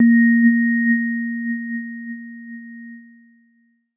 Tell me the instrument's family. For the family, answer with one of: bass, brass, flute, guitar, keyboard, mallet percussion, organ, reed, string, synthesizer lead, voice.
keyboard